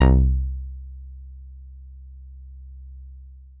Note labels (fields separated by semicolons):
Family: guitar; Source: synthesizer; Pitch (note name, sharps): C2; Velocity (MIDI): 50; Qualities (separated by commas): long release